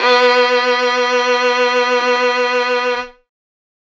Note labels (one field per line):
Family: string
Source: acoustic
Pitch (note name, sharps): B3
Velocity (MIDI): 127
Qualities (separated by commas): bright, reverb